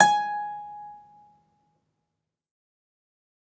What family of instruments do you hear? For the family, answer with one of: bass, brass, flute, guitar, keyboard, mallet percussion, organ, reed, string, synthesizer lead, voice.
guitar